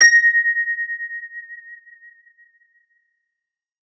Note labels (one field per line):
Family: guitar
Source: electronic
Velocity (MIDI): 75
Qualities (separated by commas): multiphonic, non-linear envelope